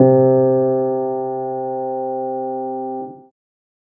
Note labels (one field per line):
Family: keyboard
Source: acoustic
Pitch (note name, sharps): C3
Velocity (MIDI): 25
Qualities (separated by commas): reverb